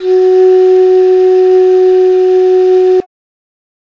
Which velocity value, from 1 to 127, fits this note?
25